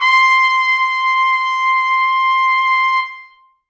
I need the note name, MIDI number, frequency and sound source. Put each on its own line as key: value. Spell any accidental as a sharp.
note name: C6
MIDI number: 84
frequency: 1047 Hz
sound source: acoustic